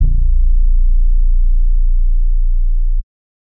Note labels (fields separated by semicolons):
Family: bass; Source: synthesizer; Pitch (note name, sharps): A#0; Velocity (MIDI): 100; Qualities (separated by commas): dark